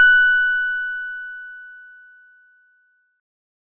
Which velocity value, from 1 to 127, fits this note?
25